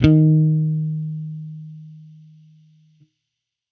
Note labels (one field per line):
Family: bass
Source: electronic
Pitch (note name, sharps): D#3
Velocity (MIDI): 50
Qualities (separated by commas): distorted